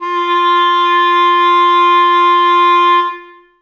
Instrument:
acoustic reed instrument